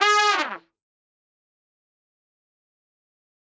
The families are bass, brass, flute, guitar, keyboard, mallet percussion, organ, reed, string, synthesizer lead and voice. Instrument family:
brass